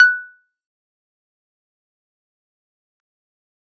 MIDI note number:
90